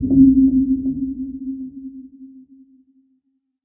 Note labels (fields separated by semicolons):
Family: synthesizer lead; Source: synthesizer; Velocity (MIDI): 25; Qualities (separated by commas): dark, non-linear envelope, reverb